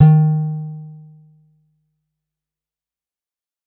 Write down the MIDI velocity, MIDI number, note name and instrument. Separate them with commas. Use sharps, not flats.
25, 51, D#3, acoustic guitar